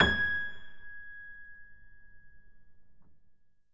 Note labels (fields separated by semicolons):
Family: keyboard; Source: acoustic; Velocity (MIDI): 100; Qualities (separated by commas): reverb